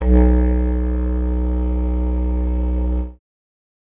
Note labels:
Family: reed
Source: acoustic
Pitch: B1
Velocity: 25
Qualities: dark

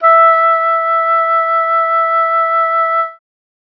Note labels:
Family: reed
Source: acoustic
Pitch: E5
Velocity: 75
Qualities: bright

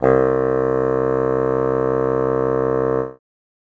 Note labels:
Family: reed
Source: acoustic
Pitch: C2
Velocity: 127

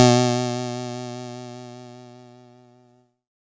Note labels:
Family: keyboard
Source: electronic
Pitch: B2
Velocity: 25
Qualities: bright

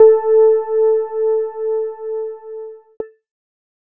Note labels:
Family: keyboard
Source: electronic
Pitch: A4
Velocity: 25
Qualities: distorted

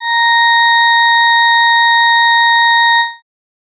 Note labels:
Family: organ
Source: electronic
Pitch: A#5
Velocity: 127

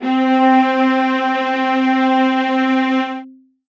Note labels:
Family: string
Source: acoustic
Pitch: C4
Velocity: 100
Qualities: reverb

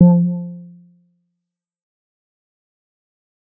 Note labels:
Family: bass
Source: synthesizer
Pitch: F3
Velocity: 25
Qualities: dark, fast decay, percussive

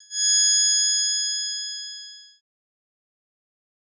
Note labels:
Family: bass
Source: synthesizer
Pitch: G#6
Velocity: 127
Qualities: bright, distorted, fast decay

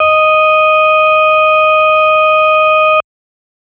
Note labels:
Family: organ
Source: electronic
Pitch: D#5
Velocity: 100

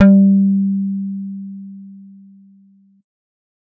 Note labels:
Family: bass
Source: synthesizer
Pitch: G3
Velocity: 25

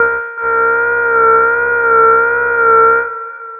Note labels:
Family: bass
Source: synthesizer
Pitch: A#4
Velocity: 50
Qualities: long release, reverb

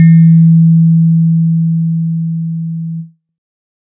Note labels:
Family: synthesizer lead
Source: synthesizer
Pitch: E3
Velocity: 25

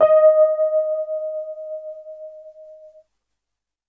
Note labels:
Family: keyboard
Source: electronic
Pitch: D#5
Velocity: 75

